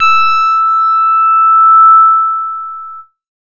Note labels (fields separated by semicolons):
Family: bass; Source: synthesizer; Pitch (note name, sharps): E6; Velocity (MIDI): 100; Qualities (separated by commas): distorted